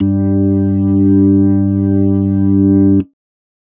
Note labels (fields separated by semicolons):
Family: organ; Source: electronic; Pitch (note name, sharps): G2; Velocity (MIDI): 25